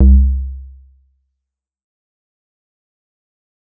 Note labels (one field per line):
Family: bass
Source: synthesizer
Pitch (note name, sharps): C2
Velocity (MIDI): 25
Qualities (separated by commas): dark, fast decay